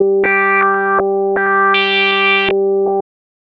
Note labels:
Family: bass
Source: synthesizer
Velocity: 75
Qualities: tempo-synced

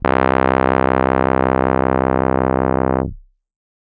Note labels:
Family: keyboard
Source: electronic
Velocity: 100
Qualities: distorted

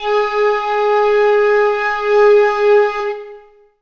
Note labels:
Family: flute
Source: acoustic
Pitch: G#4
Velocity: 25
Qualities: long release, reverb

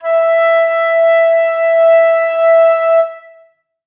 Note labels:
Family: flute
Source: acoustic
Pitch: E5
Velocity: 100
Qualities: reverb

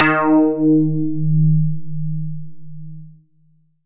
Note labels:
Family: synthesizer lead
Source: synthesizer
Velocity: 75

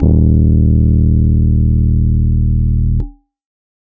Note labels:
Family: keyboard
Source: electronic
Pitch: D#1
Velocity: 25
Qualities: distorted

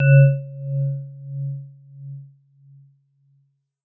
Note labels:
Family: mallet percussion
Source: acoustic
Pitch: C#3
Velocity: 75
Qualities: non-linear envelope

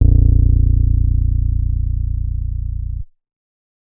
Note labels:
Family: bass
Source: synthesizer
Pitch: A#0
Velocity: 25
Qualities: dark, reverb

